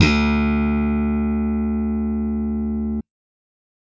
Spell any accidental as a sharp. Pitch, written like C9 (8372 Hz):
D2 (73.42 Hz)